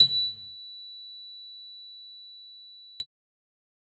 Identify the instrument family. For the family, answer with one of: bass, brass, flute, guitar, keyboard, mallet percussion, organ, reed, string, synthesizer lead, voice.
keyboard